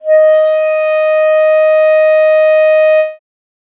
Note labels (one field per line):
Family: reed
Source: acoustic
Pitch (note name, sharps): D#5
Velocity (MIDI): 25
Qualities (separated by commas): dark